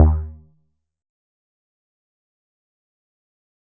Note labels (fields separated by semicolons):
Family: bass; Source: synthesizer; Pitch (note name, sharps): D#2; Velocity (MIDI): 127; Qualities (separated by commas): dark, fast decay, percussive